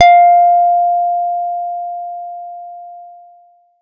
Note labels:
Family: guitar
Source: electronic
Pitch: F5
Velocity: 127

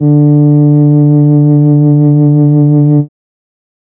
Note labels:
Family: keyboard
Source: synthesizer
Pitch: D3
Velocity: 127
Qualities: dark

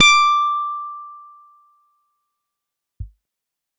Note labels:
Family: guitar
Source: electronic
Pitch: D6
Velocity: 100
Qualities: bright, distorted, fast decay

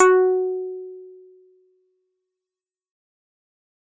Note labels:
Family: keyboard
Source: electronic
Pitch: F#4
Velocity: 75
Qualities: distorted, fast decay

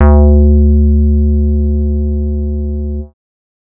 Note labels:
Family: bass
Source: synthesizer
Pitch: D2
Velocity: 25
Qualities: dark

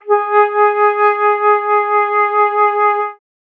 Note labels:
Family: flute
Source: acoustic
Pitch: G#4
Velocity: 75

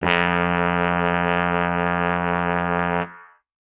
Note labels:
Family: brass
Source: acoustic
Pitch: F2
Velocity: 100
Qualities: bright

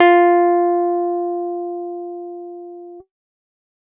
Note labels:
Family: guitar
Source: electronic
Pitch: F4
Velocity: 75

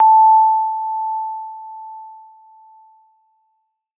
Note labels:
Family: keyboard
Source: electronic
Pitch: A5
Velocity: 50

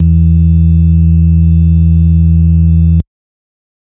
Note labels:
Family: organ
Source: electronic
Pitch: E2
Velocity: 127

